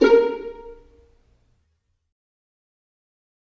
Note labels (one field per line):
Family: string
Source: acoustic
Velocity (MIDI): 50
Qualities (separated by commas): dark, fast decay, percussive, reverb